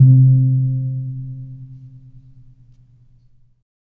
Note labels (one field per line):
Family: mallet percussion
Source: acoustic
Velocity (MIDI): 50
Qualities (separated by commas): reverb